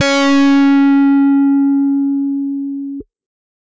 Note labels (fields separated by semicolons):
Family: guitar; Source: electronic; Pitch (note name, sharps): C#4; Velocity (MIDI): 100; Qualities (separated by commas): bright, distorted